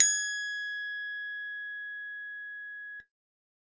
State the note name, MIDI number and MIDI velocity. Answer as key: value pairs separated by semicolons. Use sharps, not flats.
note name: G#6; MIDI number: 92; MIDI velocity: 75